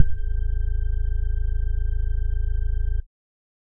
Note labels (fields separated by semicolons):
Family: bass; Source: synthesizer; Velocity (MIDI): 25